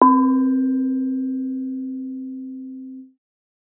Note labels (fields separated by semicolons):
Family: mallet percussion; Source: acoustic; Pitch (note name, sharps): C4; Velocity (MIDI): 75